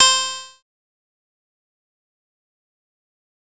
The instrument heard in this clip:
synthesizer bass